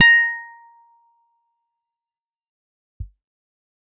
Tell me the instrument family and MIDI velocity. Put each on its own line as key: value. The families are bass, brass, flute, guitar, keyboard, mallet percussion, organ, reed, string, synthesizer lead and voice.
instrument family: guitar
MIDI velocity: 75